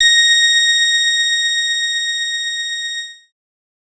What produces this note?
synthesizer bass